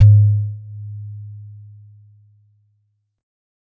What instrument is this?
acoustic mallet percussion instrument